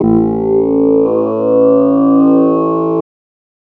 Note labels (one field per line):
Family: voice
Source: synthesizer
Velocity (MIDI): 25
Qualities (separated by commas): distorted